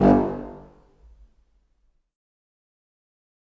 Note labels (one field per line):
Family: reed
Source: acoustic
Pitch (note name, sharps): G1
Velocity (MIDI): 50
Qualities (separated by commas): fast decay, percussive, reverb